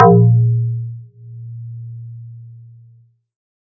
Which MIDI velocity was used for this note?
127